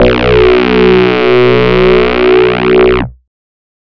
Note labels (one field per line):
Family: bass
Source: synthesizer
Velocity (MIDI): 100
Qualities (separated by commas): bright, distorted